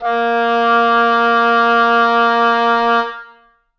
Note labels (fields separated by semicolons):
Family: reed; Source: acoustic; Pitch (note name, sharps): A#3; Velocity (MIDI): 127; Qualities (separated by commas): reverb